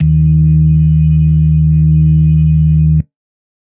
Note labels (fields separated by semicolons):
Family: organ; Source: electronic; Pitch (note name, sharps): D#2; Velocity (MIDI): 127; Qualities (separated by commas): dark